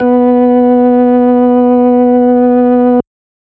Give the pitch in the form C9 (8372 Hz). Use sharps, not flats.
B3 (246.9 Hz)